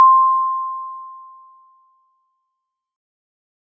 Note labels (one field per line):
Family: mallet percussion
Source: acoustic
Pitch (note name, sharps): C6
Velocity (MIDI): 100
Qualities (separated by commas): fast decay